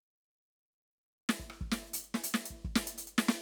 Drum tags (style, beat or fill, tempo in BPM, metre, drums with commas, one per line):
hip-hop
fill
70 BPM
4/4
closed hi-hat, snare, cross-stick, kick